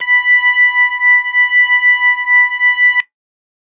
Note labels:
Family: organ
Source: electronic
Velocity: 127

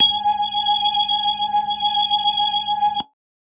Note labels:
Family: organ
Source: electronic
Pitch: G#5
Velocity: 25

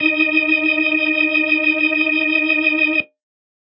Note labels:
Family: organ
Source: electronic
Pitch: D#4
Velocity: 100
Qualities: reverb

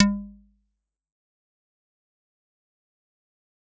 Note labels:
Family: mallet percussion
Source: acoustic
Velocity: 127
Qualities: fast decay, percussive

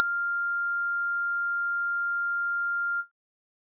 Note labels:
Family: keyboard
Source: electronic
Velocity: 75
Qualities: bright

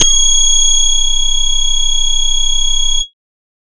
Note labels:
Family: bass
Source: synthesizer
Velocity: 100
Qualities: bright, distorted, multiphonic, tempo-synced

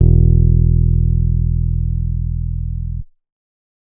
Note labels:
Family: bass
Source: synthesizer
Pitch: E1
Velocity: 25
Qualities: dark, reverb

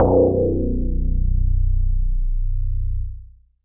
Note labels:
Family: synthesizer lead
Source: synthesizer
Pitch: B0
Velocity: 25

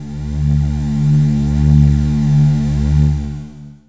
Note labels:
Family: voice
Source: synthesizer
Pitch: D2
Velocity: 50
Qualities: distorted, long release

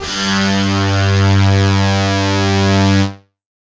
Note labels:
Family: guitar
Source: electronic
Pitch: G2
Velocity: 25

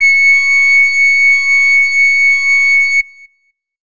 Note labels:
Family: flute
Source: acoustic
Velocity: 50

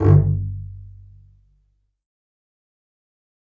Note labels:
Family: string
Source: acoustic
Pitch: G1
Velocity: 127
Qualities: fast decay, reverb

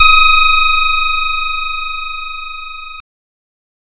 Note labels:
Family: guitar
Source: synthesizer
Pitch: D#6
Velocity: 50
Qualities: bright, distorted

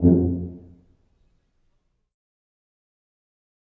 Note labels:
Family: brass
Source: acoustic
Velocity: 25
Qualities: dark, fast decay, reverb

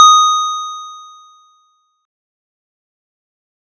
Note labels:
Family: keyboard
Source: electronic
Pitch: D#6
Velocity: 25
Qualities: bright, distorted, fast decay

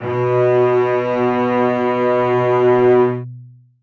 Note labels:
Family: string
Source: acoustic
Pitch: B2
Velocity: 100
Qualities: long release, reverb

